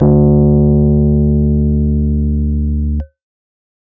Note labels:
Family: keyboard; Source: electronic; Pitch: D2; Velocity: 50; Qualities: distorted

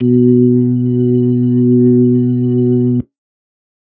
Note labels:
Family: organ; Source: electronic; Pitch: B2; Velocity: 100; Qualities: dark

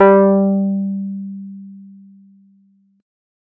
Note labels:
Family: keyboard; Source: electronic; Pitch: G3; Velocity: 75

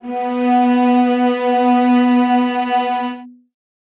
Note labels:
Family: string; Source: acoustic; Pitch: B3; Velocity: 75; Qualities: reverb

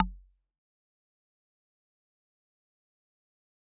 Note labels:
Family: mallet percussion; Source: acoustic; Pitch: F#1; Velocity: 127; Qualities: fast decay, percussive

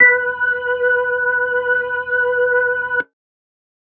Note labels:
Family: organ; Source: electronic; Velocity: 50

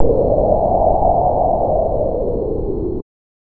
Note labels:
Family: bass; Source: synthesizer; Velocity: 100; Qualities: distorted

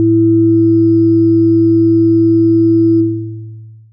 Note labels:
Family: synthesizer lead; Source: synthesizer; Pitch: A2; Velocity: 50; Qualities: long release

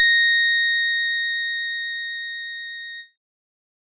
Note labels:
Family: organ; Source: electronic; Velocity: 50; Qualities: bright

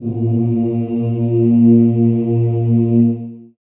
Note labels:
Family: voice; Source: acoustic; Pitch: A#2; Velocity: 25; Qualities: long release, reverb

